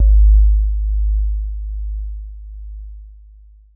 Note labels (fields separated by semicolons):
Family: keyboard; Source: electronic; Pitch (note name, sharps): G#1; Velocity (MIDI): 100; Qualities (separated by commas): dark, long release